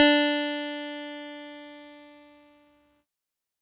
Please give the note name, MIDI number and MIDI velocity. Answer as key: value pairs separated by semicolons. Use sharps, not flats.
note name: D4; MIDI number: 62; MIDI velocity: 25